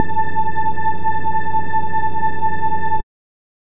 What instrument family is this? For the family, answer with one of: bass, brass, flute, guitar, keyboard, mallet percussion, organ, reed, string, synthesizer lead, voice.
bass